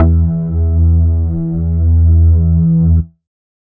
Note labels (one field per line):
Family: bass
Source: synthesizer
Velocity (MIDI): 50